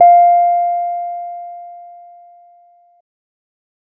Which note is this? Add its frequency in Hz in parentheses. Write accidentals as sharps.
F5 (698.5 Hz)